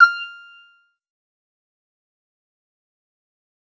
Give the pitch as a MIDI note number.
89